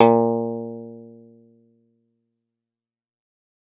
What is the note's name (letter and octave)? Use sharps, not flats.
A#2